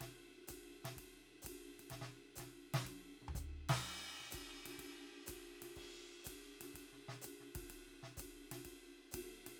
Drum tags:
jazz
beat
125 BPM
4/4
crash, ride, hi-hat pedal, snare, high tom, floor tom, kick

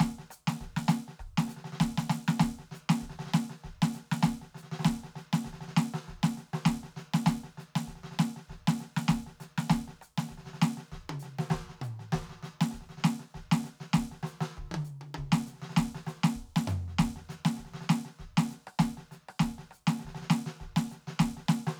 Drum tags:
New Orleans second line
beat
99 BPM
4/4
hi-hat pedal, snare, cross-stick, high tom, mid tom, floor tom, kick

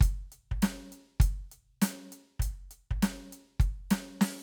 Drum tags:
rock
beat
100 BPM
4/4
closed hi-hat, open hi-hat, snare, kick

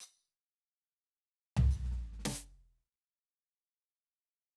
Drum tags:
Afro-Cuban
fill
105 BPM
4/4
hi-hat pedal, snare, floor tom

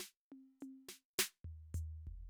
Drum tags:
Motown
fill
104 BPM
4/4
hi-hat pedal, snare, high tom, floor tom, kick

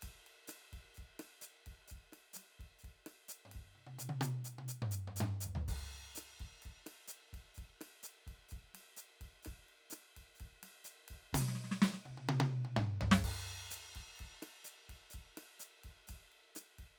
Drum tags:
bossa nova
beat
127 BPM
4/4
crash, ride, hi-hat pedal, snare, cross-stick, high tom, mid tom, floor tom, kick

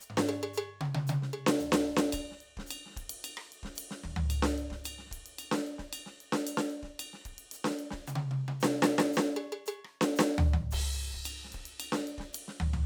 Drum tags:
songo
beat
112 BPM
4/4
crash, ride, ride bell, hi-hat pedal, percussion, snare, cross-stick, high tom, mid tom, floor tom, kick

